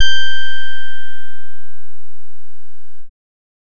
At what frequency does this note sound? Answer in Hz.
1568 Hz